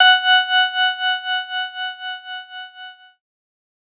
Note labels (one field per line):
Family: keyboard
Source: electronic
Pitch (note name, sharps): F#5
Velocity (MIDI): 75